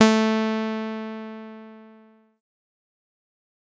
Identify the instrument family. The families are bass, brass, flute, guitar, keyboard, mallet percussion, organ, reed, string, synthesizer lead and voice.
bass